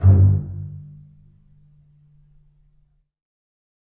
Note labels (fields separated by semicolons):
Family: string; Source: acoustic; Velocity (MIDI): 50; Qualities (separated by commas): reverb